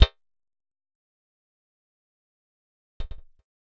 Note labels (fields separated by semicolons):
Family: bass; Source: synthesizer; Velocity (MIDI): 25; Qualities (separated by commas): fast decay, percussive